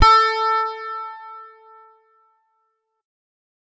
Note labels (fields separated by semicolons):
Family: guitar; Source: electronic; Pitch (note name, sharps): A4; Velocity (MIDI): 75; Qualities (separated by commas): distorted